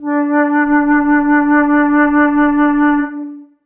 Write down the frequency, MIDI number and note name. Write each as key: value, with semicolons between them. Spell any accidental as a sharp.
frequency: 293.7 Hz; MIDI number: 62; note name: D4